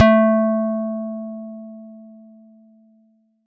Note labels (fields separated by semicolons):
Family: guitar; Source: electronic; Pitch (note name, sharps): A3; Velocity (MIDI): 25